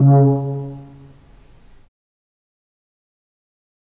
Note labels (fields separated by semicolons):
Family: flute; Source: acoustic; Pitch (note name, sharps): C#3; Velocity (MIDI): 75; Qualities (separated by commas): fast decay, reverb